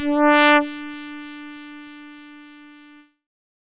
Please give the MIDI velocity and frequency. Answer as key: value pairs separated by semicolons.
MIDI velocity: 50; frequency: 293.7 Hz